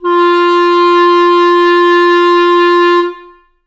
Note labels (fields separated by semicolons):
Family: reed; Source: acoustic; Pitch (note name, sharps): F4; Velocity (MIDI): 127; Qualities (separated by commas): reverb